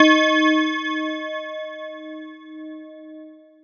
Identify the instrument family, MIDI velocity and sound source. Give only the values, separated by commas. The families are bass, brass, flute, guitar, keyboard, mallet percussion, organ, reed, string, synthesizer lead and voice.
mallet percussion, 75, electronic